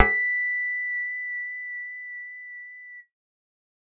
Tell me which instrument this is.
synthesizer bass